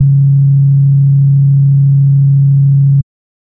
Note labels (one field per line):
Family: bass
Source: synthesizer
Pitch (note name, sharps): C#3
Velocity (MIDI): 50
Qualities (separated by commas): dark